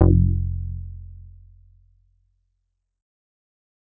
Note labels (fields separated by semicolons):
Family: bass; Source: synthesizer; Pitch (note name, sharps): F1; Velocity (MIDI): 50; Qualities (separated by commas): dark, distorted